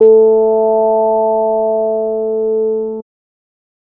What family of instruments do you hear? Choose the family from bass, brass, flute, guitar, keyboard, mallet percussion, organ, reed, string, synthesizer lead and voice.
bass